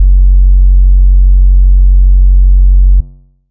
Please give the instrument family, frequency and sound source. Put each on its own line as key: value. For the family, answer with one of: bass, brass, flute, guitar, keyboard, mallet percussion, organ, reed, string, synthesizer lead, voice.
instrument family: bass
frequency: 46.25 Hz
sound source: synthesizer